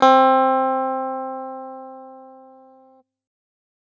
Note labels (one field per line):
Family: guitar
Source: electronic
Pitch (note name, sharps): C4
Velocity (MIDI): 75